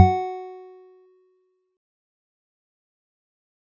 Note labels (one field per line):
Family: mallet percussion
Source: acoustic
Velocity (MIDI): 50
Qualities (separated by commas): fast decay, percussive